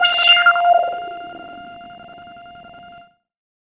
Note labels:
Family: bass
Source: synthesizer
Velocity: 25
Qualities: bright, distorted, non-linear envelope

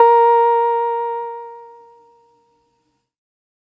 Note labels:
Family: keyboard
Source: electronic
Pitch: A#4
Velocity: 25

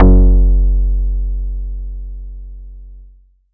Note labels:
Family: guitar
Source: acoustic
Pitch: F#1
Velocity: 25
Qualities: dark

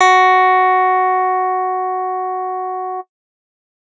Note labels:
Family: guitar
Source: electronic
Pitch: F#4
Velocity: 100

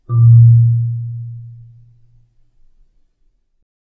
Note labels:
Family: mallet percussion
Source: acoustic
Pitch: A#2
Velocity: 25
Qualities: dark, reverb

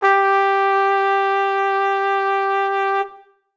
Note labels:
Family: brass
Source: acoustic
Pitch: G4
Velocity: 50

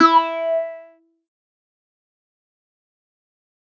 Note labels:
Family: bass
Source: synthesizer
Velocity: 25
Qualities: distorted, fast decay

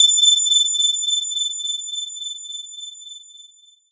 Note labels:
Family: mallet percussion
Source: electronic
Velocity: 50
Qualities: bright, long release

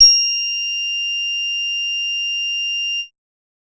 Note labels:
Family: bass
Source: synthesizer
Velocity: 50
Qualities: multiphonic

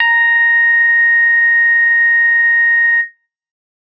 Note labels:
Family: bass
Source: synthesizer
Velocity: 50

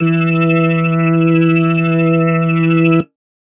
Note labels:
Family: keyboard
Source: electronic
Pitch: E3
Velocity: 100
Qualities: distorted

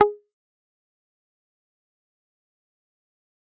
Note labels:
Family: guitar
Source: electronic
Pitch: G#4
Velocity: 50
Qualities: fast decay, percussive

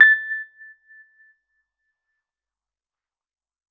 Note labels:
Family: keyboard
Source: electronic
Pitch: A6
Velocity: 127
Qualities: fast decay, non-linear envelope, percussive

